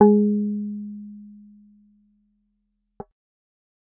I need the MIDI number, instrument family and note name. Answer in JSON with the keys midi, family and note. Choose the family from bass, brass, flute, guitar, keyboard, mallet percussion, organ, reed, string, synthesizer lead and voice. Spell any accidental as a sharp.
{"midi": 56, "family": "bass", "note": "G#3"}